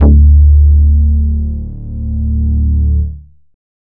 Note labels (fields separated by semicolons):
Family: bass; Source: synthesizer; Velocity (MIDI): 50; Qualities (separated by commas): distorted